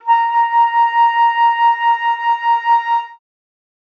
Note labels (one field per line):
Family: flute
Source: acoustic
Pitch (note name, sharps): A#5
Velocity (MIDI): 75